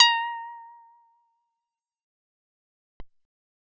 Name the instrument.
synthesizer bass